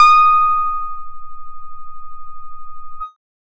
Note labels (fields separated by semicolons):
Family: bass; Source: synthesizer; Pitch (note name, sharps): D#6; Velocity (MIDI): 25; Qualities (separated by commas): distorted, multiphonic, tempo-synced